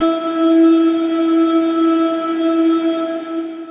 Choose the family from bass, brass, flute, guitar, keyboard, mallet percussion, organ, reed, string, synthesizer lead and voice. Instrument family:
guitar